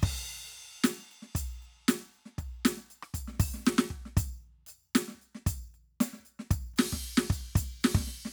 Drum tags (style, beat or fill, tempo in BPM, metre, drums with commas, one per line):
funk
beat
115 BPM
4/4
crash, percussion, snare, cross-stick, kick